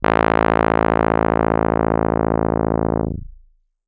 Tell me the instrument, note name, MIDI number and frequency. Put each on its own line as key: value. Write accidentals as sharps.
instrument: electronic keyboard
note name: A0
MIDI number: 21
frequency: 27.5 Hz